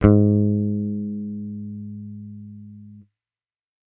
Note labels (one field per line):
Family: bass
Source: electronic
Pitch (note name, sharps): G#2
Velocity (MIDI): 50